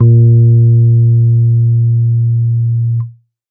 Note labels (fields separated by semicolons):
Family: keyboard; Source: electronic; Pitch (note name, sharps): A#2; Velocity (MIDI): 50; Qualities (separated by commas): dark